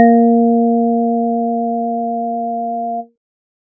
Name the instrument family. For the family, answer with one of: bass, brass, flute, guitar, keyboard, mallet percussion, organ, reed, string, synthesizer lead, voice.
organ